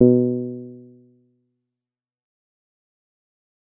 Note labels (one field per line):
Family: bass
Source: synthesizer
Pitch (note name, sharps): B2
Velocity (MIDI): 100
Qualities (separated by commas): dark, fast decay